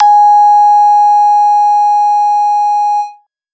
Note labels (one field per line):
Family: bass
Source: synthesizer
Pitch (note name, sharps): G#5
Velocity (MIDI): 25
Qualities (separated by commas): bright, distorted